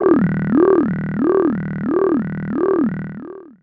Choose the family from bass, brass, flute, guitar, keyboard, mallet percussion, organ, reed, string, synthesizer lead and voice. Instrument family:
voice